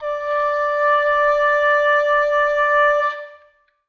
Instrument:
acoustic reed instrument